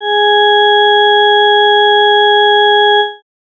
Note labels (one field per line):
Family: organ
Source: electronic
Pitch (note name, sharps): G#4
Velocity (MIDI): 25